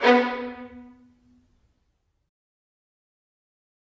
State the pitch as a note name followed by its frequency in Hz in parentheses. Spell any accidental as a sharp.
B3 (246.9 Hz)